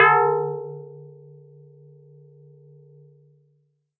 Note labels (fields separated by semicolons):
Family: mallet percussion; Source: acoustic; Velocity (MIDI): 127